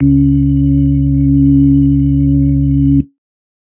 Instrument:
electronic organ